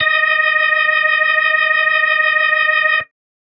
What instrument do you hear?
electronic organ